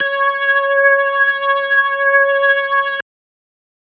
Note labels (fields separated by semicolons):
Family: organ; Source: electronic; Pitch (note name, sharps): C#5; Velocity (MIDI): 100; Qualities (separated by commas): distorted